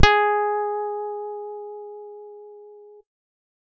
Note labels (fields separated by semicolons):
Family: guitar; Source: electronic; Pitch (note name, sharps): G#4; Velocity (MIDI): 75